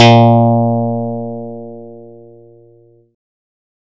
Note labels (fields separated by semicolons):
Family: bass; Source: synthesizer; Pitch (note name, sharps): A#2; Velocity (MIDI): 127; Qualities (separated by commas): bright